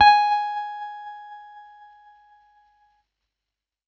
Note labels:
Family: keyboard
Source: electronic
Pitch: G#5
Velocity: 100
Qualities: distorted, tempo-synced

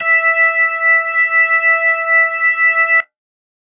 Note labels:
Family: organ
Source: electronic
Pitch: E5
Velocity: 50

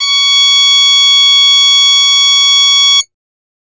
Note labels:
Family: flute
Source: acoustic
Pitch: C#6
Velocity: 75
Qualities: bright, reverb

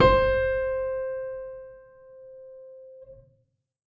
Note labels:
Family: keyboard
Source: acoustic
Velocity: 100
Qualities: reverb

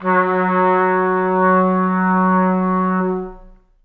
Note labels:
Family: brass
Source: acoustic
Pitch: F#3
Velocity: 25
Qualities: long release, reverb

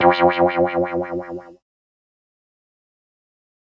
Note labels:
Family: keyboard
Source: synthesizer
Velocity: 75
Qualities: distorted, fast decay

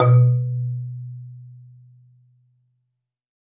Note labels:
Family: mallet percussion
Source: acoustic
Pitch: B2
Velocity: 25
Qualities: dark, reverb

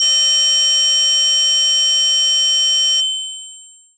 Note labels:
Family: mallet percussion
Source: electronic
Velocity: 75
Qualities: long release

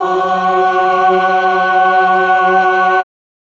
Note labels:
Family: voice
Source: electronic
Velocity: 127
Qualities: reverb

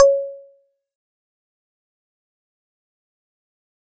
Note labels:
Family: mallet percussion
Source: acoustic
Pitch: C#5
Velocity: 75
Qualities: fast decay, percussive

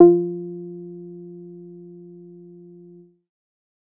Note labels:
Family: bass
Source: synthesizer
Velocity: 25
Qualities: dark

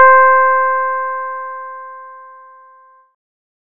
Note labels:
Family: bass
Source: synthesizer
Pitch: C5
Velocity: 100

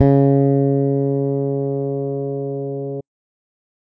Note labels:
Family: bass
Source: electronic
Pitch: C#3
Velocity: 75

